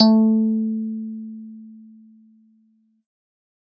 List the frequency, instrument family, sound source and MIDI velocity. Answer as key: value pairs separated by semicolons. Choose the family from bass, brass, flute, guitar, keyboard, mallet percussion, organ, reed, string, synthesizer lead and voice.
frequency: 220 Hz; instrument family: keyboard; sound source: electronic; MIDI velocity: 25